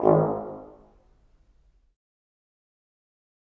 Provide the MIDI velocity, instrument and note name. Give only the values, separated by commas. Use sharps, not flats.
25, acoustic brass instrument, G#1